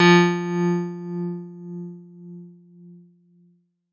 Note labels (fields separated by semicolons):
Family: keyboard; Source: electronic; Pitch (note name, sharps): F3; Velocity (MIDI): 127